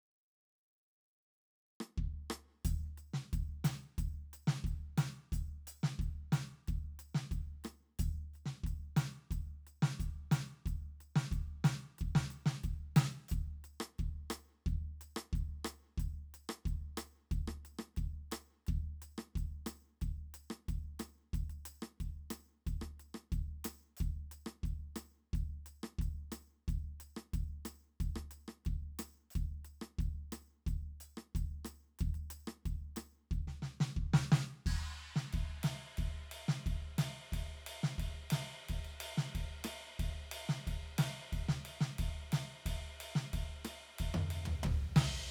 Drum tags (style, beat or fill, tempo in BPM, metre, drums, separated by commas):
reggaeton, beat, 90 BPM, 4/4, crash, ride, percussion, snare, cross-stick, mid tom, floor tom, kick